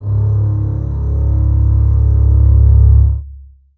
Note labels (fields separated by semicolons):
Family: string; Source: acoustic; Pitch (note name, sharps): C#1; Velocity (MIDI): 50; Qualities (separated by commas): long release, reverb